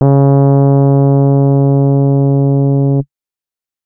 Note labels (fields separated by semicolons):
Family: keyboard; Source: electronic; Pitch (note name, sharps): C#3; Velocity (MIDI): 100; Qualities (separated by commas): dark